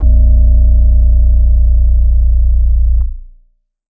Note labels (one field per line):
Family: keyboard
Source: electronic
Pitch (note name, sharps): A#0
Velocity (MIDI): 25